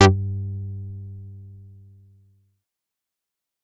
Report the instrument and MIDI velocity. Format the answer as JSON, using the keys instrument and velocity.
{"instrument": "synthesizer bass", "velocity": 75}